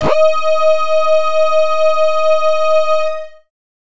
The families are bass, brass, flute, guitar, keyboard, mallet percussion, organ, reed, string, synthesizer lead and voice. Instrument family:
bass